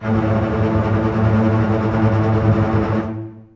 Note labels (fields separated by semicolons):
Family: string; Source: acoustic; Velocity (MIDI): 100; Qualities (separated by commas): long release, non-linear envelope, reverb